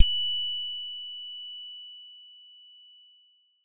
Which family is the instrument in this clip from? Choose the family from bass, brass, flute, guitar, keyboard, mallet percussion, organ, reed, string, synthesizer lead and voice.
guitar